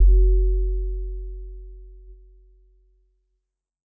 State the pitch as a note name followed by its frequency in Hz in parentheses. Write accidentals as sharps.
F#1 (46.25 Hz)